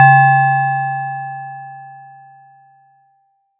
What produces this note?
acoustic mallet percussion instrument